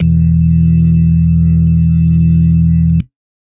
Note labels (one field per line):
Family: organ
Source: electronic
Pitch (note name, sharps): E1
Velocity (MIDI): 25